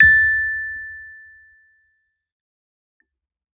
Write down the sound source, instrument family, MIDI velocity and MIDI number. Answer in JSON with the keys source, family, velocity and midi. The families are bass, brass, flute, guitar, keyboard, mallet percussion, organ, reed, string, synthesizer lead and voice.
{"source": "electronic", "family": "keyboard", "velocity": 100, "midi": 93}